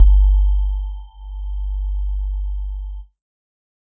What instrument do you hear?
synthesizer lead